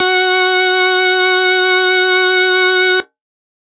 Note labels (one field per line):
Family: organ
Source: electronic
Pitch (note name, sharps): F#4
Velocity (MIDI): 50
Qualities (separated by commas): distorted